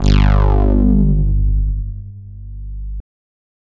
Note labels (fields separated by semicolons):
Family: bass; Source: synthesizer; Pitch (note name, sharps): G1; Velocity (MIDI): 127; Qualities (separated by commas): bright, distorted